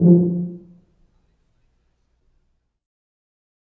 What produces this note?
acoustic brass instrument